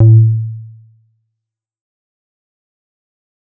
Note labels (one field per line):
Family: bass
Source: synthesizer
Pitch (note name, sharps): A2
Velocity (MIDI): 75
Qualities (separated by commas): dark, fast decay